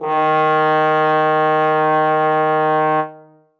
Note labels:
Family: brass; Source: acoustic; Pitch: D#3; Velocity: 100; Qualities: reverb

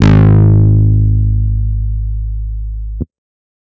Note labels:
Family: guitar; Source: electronic; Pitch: G#1; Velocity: 75; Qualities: bright, distorted

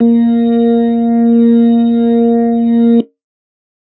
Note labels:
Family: organ; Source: electronic; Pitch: A#3; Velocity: 25

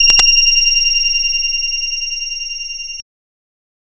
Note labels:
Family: bass; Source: synthesizer; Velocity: 75; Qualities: bright, distorted, multiphonic

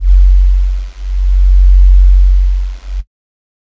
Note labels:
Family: flute; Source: synthesizer; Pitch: F#1; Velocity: 127; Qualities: dark

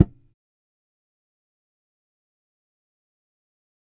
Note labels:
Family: bass; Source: electronic; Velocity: 25; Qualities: fast decay, percussive

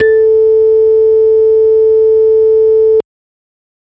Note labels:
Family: organ; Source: electronic; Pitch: A4; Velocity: 50

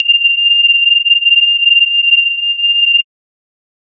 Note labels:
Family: mallet percussion; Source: electronic; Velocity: 50; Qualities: multiphonic, non-linear envelope

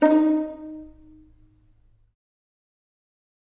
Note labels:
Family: string; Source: acoustic; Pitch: D#4; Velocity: 25; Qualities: dark, fast decay, reverb

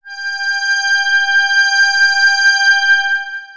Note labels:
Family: synthesizer lead; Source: synthesizer; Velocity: 127; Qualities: bright, long release, non-linear envelope

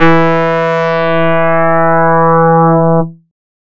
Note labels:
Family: bass; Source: synthesizer; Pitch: E3; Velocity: 127; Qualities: bright, distorted

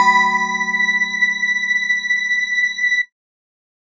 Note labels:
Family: mallet percussion; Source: electronic; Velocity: 25

